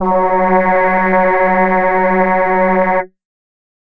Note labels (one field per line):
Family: voice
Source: synthesizer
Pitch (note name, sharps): F#3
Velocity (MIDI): 50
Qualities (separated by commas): multiphonic